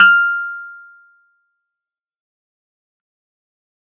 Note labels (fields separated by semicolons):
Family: keyboard; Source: electronic; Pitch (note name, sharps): F6; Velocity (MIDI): 127; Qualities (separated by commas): fast decay